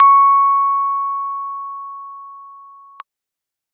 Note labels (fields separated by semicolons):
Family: keyboard; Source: electronic; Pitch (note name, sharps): C#6; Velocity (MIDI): 25